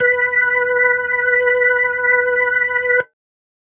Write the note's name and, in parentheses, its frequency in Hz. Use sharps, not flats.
B4 (493.9 Hz)